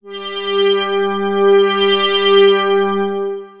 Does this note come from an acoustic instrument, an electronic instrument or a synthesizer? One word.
synthesizer